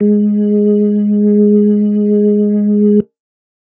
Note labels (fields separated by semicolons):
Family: organ; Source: electronic; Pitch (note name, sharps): G#3; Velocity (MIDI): 75; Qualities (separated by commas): dark